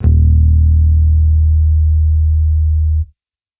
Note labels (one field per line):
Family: bass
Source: electronic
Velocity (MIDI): 25